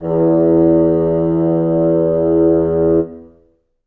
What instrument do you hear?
acoustic reed instrument